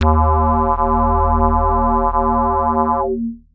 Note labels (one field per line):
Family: bass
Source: synthesizer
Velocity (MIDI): 127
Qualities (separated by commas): distorted, multiphonic